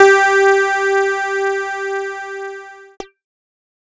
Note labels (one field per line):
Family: keyboard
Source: electronic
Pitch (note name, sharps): G4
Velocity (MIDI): 127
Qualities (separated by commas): bright, distorted